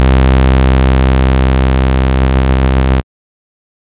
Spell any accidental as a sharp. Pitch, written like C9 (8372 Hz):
C2 (65.41 Hz)